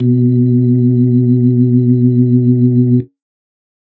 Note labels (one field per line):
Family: organ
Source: electronic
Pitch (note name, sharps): B2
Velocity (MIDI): 25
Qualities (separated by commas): reverb